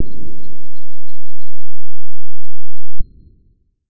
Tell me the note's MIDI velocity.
25